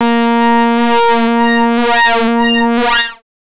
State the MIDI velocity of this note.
127